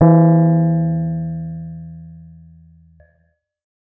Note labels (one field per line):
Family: keyboard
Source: electronic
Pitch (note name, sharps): E3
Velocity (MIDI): 25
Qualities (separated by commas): distorted